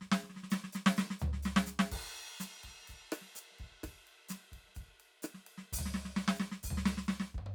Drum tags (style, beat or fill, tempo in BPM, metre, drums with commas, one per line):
bossa nova
beat
127 BPM
4/4
crash, ride, hi-hat pedal, snare, cross-stick, mid tom, floor tom, kick